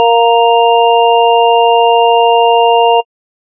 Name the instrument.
electronic organ